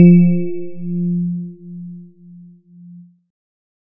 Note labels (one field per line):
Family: keyboard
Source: electronic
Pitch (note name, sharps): F3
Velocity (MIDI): 75